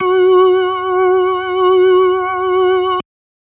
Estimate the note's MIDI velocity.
75